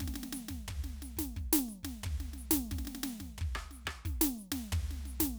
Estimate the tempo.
89 BPM